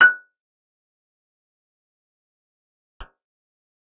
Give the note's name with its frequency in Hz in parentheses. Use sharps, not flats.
F#6 (1480 Hz)